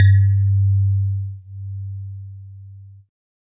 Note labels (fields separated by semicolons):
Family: keyboard; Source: electronic; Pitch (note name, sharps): G2; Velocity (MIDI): 127; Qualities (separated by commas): multiphonic